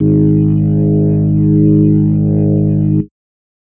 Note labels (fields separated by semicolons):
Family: organ; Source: electronic; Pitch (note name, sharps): G#1; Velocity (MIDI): 50; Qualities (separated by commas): distorted